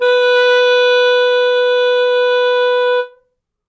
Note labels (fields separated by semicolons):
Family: reed; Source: acoustic; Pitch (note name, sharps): B4; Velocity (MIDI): 25; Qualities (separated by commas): reverb